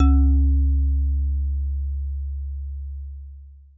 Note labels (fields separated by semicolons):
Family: mallet percussion; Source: acoustic; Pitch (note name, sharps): C#2; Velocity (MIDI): 75; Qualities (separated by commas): long release